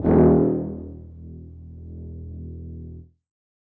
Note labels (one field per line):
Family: brass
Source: acoustic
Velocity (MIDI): 50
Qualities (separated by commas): reverb